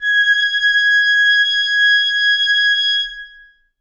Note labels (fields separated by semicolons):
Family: reed; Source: acoustic; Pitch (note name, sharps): G#6; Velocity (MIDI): 100; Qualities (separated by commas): long release, reverb